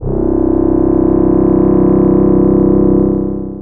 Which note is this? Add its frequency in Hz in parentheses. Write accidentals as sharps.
C1 (32.7 Hz)